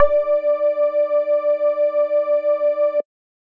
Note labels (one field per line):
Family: bass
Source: synthesizer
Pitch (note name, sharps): D5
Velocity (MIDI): 75